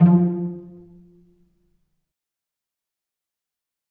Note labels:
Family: string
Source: acoustic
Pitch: F3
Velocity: 100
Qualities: dark, fast decay, reverb

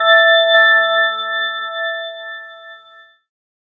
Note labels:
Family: keyboard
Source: synthesizer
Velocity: 127

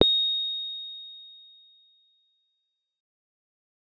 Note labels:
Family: keyboard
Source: electronic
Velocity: 50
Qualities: fast decay

